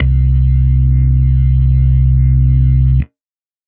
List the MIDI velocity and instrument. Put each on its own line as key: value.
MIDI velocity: 100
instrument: electronic organ